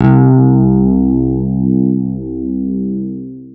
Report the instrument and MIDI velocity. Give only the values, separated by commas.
electronic guitar, 50